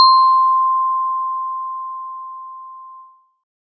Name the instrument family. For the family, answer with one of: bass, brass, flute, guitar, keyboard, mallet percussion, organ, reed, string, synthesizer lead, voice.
mallet percussion